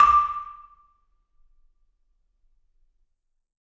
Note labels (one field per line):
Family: mallet percussion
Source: acoustic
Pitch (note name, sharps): D6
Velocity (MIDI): 127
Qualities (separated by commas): percussive, reverb